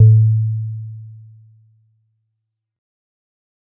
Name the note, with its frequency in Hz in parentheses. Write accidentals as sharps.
A2 (110 Hz)